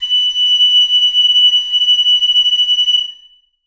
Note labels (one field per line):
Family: reed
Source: acoustic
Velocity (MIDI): 127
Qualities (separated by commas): bright, reverb